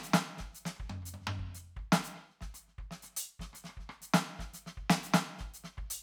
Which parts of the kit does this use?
closed hi-hat, open hi-hat, hi-hat pedal, snare, cross-stick, high tom and kick